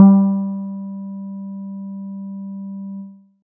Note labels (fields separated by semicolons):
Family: guitar; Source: synthesizer; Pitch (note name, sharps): G3; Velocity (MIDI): 50; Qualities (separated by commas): dark